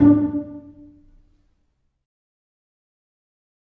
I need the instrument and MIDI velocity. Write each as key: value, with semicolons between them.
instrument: acoustic string instrument; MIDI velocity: 75